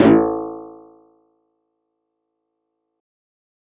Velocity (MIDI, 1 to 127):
127